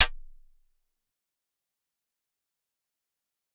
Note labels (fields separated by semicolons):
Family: mallet percussion; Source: acoustic; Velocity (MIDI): 25; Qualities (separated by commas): fast decay, percussive